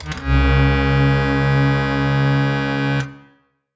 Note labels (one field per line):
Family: reed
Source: acoustic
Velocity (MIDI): 25